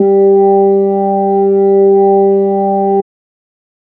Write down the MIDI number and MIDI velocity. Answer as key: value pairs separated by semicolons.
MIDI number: 55; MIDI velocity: 75